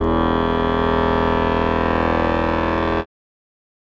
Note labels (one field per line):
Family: reed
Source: acoustic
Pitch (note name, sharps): E1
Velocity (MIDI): 50